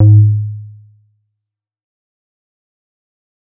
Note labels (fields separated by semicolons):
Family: bass; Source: synthesizer; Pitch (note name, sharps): G#2; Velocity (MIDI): 75; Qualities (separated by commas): dark, fast decay